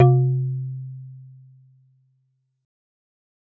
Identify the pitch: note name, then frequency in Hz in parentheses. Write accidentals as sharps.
C3 (130.8 Hz)